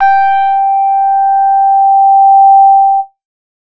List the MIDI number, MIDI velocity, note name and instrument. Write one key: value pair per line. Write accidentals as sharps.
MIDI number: 79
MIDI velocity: 25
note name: G5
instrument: synthesizer bass